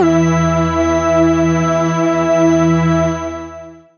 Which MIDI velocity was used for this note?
25